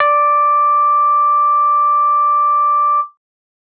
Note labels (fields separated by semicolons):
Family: bass; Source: synthesizer; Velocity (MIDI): 25